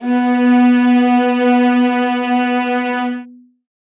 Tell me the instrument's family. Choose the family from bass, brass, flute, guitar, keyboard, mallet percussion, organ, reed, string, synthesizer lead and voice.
string